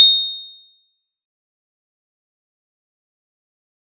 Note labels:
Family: mallet percussion; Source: acoustic; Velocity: 75; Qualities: bright, fast decay, percussive

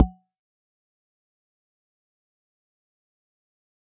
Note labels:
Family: mallet percussion; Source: acoustic; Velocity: 25; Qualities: fast decay, percussive

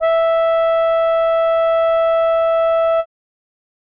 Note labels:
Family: reed; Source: acoustic; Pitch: E5; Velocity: 25

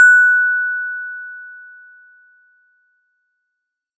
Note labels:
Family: mallet percussion; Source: acoustic; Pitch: F#6; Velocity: 50

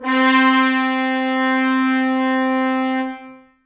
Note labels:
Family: brass; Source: acoustic; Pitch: C4; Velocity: 127; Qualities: reverb

